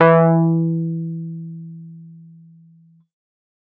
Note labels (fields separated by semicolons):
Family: keyboard; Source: electronic; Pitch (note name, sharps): E3; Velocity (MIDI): 50